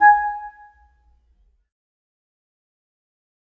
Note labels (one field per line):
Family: reed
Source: acoustic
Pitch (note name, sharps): G#5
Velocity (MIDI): 50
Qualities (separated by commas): fast decay, percussive, reverb